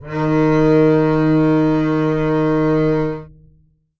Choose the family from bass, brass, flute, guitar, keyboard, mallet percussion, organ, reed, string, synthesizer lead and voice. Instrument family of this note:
string